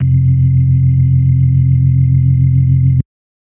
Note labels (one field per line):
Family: organ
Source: electronic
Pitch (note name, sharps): F1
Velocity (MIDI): 25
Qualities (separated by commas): dark